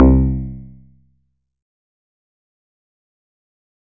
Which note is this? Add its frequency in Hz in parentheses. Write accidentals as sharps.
C2 (65.41 Hz)